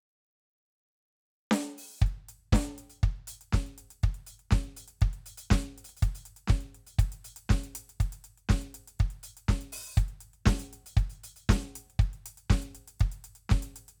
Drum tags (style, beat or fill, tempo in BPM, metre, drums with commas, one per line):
disco
beat
120 BPM
4/4
closed hi-hat, open hi-hat, hi-hat pedal, snare, kick